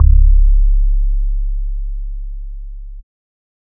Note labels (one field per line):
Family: bass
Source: synthesizer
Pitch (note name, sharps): C#1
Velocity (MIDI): 50